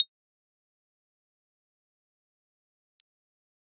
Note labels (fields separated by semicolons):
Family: keyboard; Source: electronic; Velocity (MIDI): 25; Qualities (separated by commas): percussive